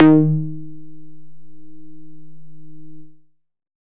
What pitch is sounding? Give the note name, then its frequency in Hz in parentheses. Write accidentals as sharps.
D#3 (155.6 Hz)